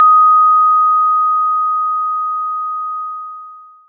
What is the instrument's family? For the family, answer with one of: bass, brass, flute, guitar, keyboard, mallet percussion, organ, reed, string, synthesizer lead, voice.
mallet percussion